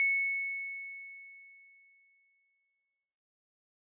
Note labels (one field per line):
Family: mallet percussion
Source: acoustic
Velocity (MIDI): 75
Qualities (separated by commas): bright